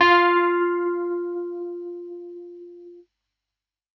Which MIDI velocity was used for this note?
100